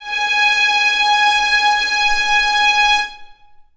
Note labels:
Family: string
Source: acoustic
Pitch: G#5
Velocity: 25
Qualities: long release, reverb

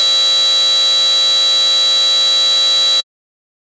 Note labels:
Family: bass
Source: synthesizer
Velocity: 75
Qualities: bright, distorted

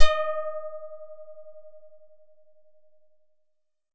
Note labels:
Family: guitar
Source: synthesizer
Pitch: D#5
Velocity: 50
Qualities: bright

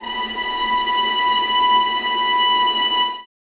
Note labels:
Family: string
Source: acoustic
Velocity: 25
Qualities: reverb

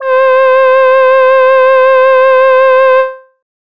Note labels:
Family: voice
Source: synthesizer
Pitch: C5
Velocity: 25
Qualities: dark

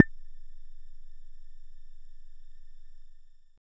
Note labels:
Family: bass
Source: synthesizer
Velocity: 25

